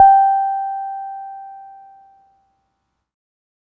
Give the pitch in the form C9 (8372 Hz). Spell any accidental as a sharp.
G5 (784 Hz)